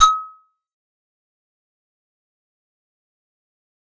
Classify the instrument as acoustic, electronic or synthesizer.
acoustic